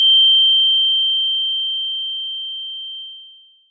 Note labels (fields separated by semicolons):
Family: mallet percussion; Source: electronic; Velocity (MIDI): 75; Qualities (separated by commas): bright, multiphonic